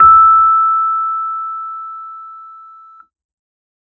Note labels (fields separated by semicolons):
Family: keyboard; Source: electronic; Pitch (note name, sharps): E6; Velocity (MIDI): 50